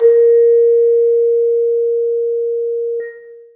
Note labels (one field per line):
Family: mallet percussion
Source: acoustic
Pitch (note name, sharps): A#4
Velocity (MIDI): 75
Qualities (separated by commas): long release, reverb